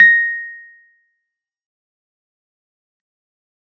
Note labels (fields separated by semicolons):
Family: keyboard; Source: electronic; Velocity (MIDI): 75; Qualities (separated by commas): fast decay, percussive